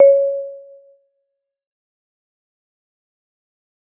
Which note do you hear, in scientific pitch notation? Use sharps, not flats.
C#5